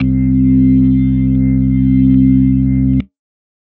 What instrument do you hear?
electronic organ